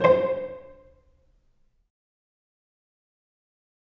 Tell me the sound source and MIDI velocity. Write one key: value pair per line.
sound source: acoustic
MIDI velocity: 127